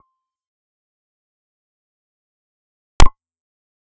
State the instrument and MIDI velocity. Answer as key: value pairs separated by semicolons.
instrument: synthesizer bass; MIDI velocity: 25